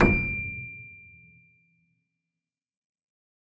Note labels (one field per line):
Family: keyboard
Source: acoustic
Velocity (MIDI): 50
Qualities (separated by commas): reverb